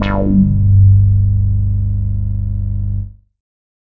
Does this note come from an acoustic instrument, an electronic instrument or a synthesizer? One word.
synthesizer